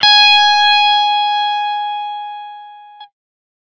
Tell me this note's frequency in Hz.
830.6 Hz